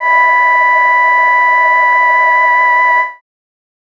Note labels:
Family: voice; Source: synthesizer; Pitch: B5; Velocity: 50

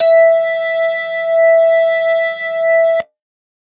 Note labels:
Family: organ; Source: electronic; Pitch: E5; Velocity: 75

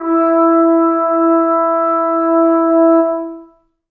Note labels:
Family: brass; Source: acoustic; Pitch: E4; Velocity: 50; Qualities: long release, reverb

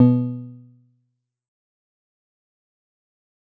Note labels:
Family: guitar; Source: synthesizer; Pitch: B2; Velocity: 50; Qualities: dark, fast decay, percussive

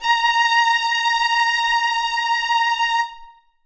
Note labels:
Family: string; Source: acoustic; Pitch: A#5; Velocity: 100; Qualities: bright, reverb

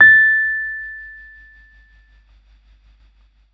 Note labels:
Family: keyboard; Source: electronic; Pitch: A6; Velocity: 50

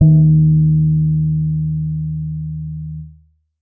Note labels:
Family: keyboard; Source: electronic; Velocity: 25; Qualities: dark

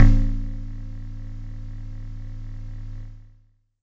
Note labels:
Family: mallet percussion; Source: acoustic; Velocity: 100; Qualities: distorted

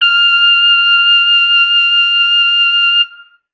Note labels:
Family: brass; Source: acoustic; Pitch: F6; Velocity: 100

